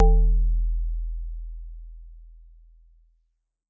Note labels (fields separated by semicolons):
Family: mallet percussion; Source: acoustic; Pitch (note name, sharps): E1; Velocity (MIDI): 127